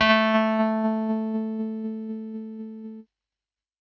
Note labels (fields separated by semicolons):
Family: keyboard; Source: electronic; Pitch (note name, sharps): A3; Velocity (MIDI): 127; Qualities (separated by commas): distorted, tempo-synced